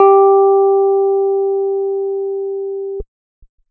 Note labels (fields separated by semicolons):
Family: keyboard; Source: electronic; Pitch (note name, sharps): G4; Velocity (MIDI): 75